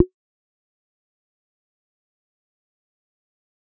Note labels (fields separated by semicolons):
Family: bass; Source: synthesizer; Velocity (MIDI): 25; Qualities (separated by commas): fast decay, percussive